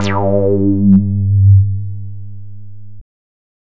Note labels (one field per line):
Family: bass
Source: synthesizer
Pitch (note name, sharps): G2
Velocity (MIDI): 75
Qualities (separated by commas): distorted